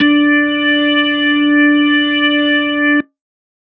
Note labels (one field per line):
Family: organ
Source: electronic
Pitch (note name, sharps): D4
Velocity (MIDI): 75